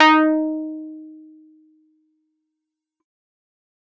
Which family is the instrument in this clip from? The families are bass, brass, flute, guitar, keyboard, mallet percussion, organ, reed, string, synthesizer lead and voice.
keyboard